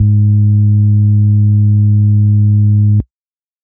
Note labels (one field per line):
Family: organ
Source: electronic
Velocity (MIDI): 127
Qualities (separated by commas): distorted